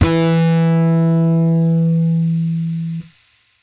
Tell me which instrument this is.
electronic bass